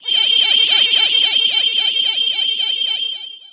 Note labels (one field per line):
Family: voice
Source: synthesizer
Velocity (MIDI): 75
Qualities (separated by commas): bright, distorted, long release